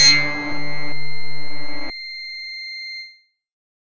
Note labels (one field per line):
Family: bass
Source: synthesizer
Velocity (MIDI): 100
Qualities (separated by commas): bright, distorted